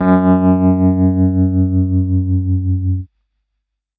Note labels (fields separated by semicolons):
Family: keyboard; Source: electronic; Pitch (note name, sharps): F#2; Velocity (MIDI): 100; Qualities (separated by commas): distorted